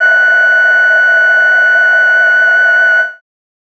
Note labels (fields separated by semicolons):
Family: voice; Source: synthesizer; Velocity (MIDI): 127